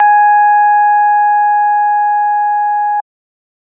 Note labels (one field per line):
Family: organ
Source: electronic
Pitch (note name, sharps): G#5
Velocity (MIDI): 75